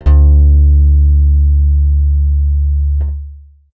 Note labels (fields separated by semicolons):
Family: bass; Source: synthesizer; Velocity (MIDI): 25; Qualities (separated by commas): dark, long release